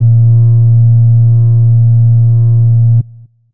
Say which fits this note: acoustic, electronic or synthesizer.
acoustic